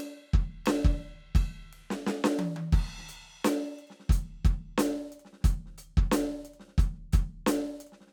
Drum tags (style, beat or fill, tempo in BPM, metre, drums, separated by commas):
rock, beat, 88 BPM, 4/4, crash, ride, ride bell, closed hi-hat, open hi-hat, hi-hat pedal, snare, high tom, kick